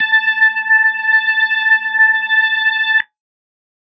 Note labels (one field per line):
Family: organ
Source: electronic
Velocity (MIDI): 50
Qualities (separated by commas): distorted